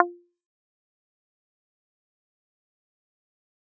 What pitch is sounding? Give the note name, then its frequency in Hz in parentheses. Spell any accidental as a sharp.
F4 (349.2 Hz)